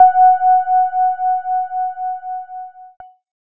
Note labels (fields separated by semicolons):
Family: keyboard; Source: electronic; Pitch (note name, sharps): F#5; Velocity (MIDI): 25; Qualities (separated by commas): distorted